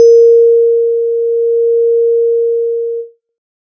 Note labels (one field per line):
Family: synthesizer lead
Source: synthesizer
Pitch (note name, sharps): A#4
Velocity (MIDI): 25